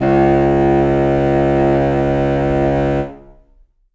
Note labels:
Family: reed; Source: acoustic; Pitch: C#2; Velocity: 100; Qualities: distorted, long release, reverb

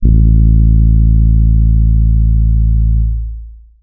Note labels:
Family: keyboard; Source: electronic; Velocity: 127; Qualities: dark, long release

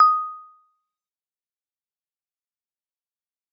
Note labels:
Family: mallet percussion; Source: acoustic; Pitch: D#6; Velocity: 127; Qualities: fast decay, percussive

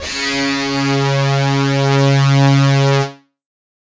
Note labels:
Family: guitar; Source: electronic; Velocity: 50; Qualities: distorted

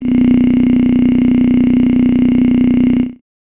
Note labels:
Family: voice; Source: synthesizer; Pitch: B0; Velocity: 25; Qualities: bright

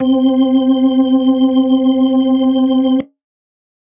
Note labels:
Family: organ; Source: electronic; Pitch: C4; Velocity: 75; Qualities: reverb

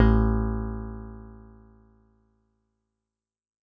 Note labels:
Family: guitar; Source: synthesizer; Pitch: A1; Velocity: 75; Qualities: dark

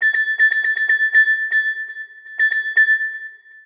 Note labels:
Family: mallet percussion; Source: synthesizer; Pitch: A6; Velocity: 50; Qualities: long release, multiphonic, tempo-synced

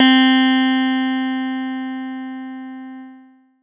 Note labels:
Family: keyboard; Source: electronic; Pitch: C4; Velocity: 127; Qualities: distorted

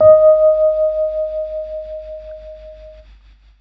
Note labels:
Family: keyboard; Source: electronic; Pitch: D#5; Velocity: 25; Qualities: long release

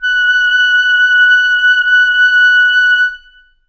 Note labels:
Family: reed; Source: acoustic; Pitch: F#6; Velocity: 100; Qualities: reverb

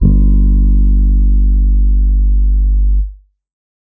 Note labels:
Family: keyboard; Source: electronic; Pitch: G1; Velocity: 75; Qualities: dark

